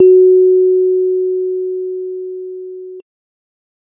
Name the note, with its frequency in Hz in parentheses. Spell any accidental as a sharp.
F#4 (370 Hz)